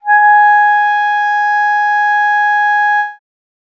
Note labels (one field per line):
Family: reed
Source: acoustic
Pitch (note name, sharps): G#5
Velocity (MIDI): 50